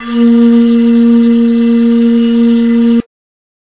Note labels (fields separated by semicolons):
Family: flute; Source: acoustic; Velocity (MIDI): 25